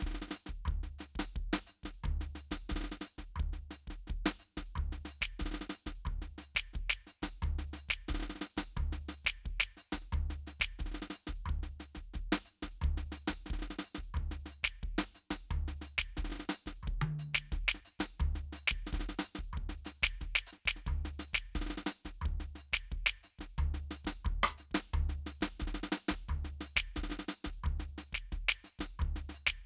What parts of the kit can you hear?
hi-hat pedal, snare, cross-stick, high tom, floor tom and kick